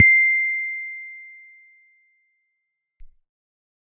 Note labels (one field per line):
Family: keyboard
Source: electronic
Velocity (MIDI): 50